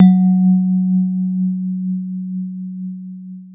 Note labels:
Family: mallet percussion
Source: acoustic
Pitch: F#3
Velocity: 127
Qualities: long release

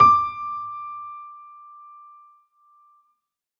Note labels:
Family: keyboard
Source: acoustic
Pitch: D6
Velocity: 100

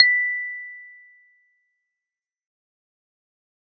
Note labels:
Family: keyboard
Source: electronic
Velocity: 50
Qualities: fast decay

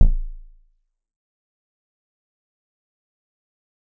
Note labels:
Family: guitar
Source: electronic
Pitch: A0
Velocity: 25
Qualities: dark, fast decay, percussive, reverb

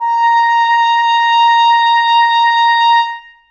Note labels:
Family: reed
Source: acoustic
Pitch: A#5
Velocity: 127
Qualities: reverb

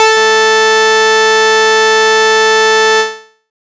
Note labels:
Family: bass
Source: synthesizer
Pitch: A4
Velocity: 75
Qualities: bright, distorted

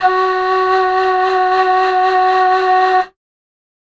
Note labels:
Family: flute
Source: acoustic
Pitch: F#4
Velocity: 100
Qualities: multiphonic

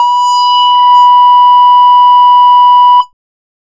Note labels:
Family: bass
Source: synthesizer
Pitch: B5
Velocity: 127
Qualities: distorted

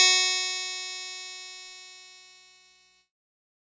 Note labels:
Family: keyboard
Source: electronic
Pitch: F#4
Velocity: 100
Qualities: bright, distorted

